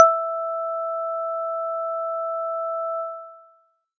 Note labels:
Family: mallet percussion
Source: acoustic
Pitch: E5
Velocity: 127

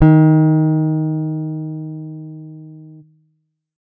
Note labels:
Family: guitar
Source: electronic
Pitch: D#3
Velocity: 25

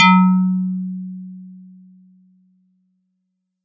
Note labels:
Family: mallet percussion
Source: acoustic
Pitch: F#3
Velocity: 127

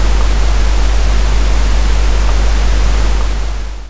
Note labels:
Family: keyboard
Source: electronic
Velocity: 25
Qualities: dark, long release

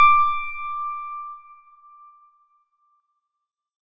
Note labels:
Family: organ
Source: electronic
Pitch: D6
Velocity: 127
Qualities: bright

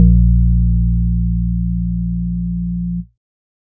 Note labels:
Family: organ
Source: electronic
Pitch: A#1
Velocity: 50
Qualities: dark

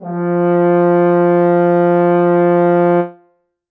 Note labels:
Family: brass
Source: acoustic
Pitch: F3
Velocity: 100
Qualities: reverb

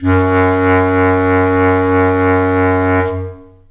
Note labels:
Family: reed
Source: acoustic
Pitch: F#2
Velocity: 50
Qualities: long release, reverb

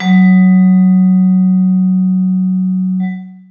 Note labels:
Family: mallet percussion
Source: acoustic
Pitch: F#3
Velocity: 75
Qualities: long release, reverb

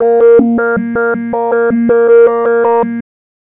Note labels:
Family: bass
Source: synthesizer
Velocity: 100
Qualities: tempo-synced

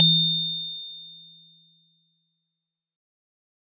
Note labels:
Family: mallet percussion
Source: acoustic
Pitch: E3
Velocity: 127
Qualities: bright, fast decay

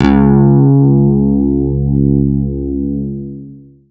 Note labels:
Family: guitar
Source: electronic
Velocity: 127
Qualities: long release

